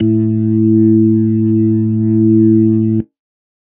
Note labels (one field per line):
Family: organ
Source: electronic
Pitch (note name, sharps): A2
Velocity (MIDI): 127